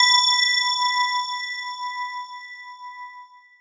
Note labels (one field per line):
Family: mallet percussion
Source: electronic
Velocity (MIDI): 127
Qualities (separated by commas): bright